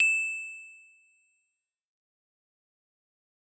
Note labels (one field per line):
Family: mallet percussion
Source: acoustic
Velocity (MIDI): 75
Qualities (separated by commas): bright, fast decay